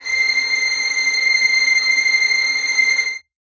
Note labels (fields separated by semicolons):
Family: string; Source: acoustic; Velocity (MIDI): 50; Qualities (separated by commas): non-linear envelope, reverb